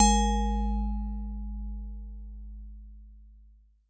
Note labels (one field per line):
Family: mallet percussion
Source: acoustic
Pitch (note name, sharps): G#1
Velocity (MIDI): 127